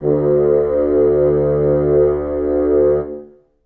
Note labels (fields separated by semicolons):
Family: reed; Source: acoustic; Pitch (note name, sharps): D2; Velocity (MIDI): 25; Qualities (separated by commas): reverb